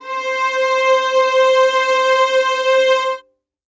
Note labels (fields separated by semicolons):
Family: string; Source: acoustic; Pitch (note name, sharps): C5; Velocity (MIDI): 100; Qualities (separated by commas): reverb